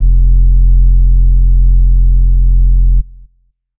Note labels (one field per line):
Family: flute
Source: acoustic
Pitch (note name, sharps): F1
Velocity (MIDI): 100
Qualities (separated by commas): dark